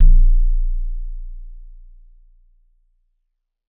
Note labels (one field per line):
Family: mallet percussion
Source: acoustic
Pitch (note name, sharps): A#0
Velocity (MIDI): 75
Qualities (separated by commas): dark, non-linear envelope